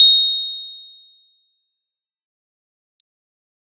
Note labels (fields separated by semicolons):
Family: keyboard; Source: electronic; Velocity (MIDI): 100; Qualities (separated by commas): bright, fast decay